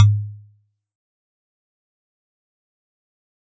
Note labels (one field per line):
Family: mallet percussion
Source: acoustic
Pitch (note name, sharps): G#2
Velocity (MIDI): 75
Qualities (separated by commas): fast decay, percussive